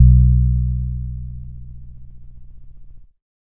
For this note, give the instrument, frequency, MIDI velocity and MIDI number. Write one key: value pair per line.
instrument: electronic keyboard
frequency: 61.74 Hz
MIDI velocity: 75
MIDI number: 35